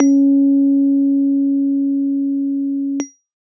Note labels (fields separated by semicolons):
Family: keyboard; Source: electronic; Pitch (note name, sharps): C#4; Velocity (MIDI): 25